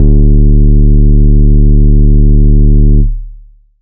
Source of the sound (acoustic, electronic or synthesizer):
synthesizer